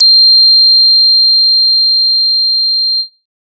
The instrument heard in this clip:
synthesizer bass